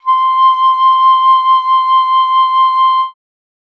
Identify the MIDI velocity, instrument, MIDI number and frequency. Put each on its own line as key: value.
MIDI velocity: 25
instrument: acoustic flute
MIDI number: 84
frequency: 1047 Hz